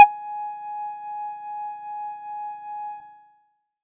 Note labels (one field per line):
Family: bass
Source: synthesizer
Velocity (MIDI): 25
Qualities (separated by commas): multiphonic